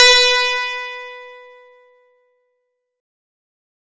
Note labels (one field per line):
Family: guitar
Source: acoustic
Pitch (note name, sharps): B4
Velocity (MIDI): 127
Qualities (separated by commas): bright, distorted